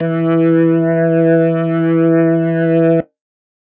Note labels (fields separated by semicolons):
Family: organ; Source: electronic; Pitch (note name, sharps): E3; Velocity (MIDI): 75; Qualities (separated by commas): distorted